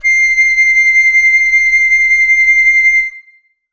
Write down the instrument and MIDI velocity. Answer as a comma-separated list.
acoustic flute, 100